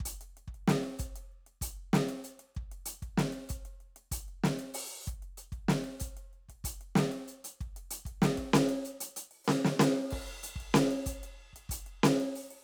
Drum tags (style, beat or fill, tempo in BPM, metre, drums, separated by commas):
rock, beat, 95 BPM, 4/4, crash, closed hi-hat, open hi-hat, hi-hat pedal, snare, kick